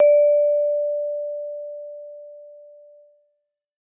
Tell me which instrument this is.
acoustic mallet percussion instrument